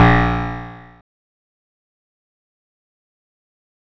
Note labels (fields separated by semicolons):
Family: guitar; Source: electronic; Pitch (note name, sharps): A#1; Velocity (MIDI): 75; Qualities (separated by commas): bright, distorted, fast decay